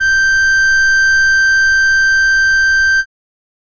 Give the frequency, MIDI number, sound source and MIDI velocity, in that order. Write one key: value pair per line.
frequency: 1568 Hz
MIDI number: 91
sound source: acoustic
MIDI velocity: 25